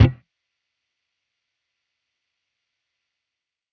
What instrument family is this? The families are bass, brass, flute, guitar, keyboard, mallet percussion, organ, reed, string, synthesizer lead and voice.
bass